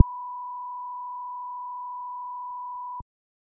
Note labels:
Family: bass; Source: synthesizer; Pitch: B5; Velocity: 127; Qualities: dark

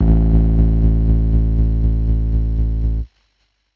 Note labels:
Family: keyboard; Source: electronic; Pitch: A1; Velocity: 50; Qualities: dark, distorted, tempo-synced

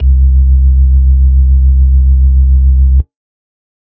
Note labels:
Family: organ; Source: electronic; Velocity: 127; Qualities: dark

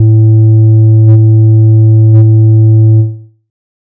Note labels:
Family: bass; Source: synthesizer; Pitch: A2; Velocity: 127; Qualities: dark

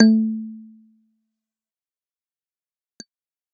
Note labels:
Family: keyboard; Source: electronic; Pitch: A3; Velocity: 50; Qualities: fast decay, percussive

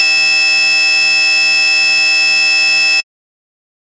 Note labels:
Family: bass; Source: synthesizer; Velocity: 50; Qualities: bright, distorted

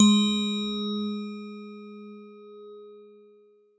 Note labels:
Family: mallet percussion; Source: acoustic; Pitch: G#3; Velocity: 127

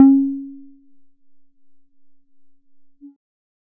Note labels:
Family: bass; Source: synthesizer; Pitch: C#4; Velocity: 25; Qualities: percussive

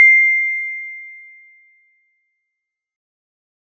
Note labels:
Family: mallet percussion; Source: acoustic; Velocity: 127; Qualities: fast decay

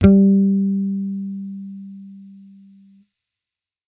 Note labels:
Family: bass; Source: electronic; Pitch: G3; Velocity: 25

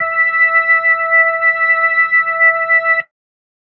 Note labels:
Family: organ; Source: electronic; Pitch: E5; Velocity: 100

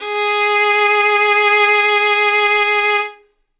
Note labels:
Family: string; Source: acoustic; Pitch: G#4; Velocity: 50; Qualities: bright

